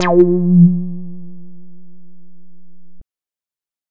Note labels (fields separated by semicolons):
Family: bass; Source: synthesizer; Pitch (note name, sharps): F3; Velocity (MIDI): 50; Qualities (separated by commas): distorted